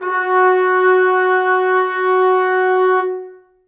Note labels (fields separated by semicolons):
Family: brass; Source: acoustic; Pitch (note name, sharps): F#4; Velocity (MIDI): 75; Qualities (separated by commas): reverb